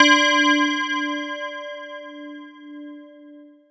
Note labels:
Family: mallet percussion; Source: electronic; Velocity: 100; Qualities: long release

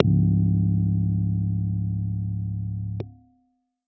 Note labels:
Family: keyboard; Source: electronic; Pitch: C#1; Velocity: 25; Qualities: dark

